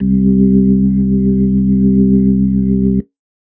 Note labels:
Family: organ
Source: electronic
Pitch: C2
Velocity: 100

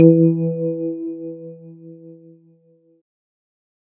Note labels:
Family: keyboard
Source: electronic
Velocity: 127

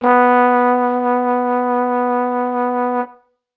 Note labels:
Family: brass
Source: acoustic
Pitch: B3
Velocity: 50

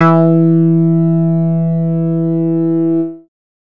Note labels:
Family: bass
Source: synthesizer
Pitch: E3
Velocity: 25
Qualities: distorted

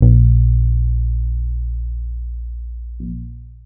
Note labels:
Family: guitar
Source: electronic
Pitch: A#1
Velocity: 25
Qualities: long release

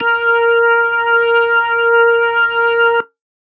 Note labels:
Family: organ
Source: electronic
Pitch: A#4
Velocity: 25

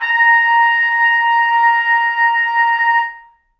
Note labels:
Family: brass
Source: acoustic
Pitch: A#5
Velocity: 50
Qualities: reverb

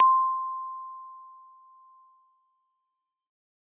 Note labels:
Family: mallet percussion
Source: acoustic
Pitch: C6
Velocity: 127

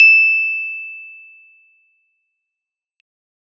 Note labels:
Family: keyboard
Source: electronic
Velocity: 75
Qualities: bright, fast decay

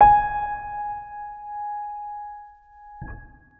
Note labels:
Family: organ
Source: electronic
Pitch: G#5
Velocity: 50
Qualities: reverb

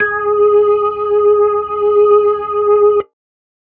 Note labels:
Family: organ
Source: electronic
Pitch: G#4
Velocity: 100

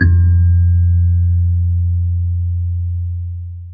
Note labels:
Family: mallet percussion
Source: acoustic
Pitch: F2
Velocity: 75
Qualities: dark, long release, reverb

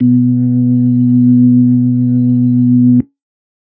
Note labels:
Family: organ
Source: electronic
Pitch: B2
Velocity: 75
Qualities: dark

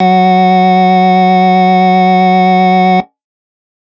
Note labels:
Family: organ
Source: electronic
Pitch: F#3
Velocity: 50

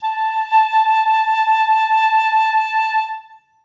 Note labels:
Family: flute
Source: acoustic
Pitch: A5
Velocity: 25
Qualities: reverb

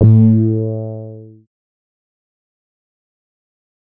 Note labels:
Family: bass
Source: synthesizer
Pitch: A2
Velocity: 25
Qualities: distorted, fast decay

